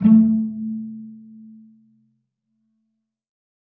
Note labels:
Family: string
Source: acoustic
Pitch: A3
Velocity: 50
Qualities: dark, reverb

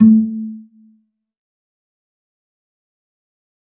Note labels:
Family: string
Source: acoustic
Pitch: A3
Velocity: 50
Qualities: dark, fast decay, percussive, reverb

